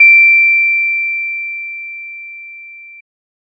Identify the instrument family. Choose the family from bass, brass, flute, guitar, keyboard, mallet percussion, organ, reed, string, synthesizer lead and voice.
bass